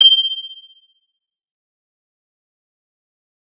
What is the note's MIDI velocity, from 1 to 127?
75